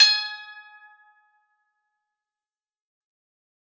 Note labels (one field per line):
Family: guitar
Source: acoustic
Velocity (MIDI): 75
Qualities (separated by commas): bright, fast decay, percussive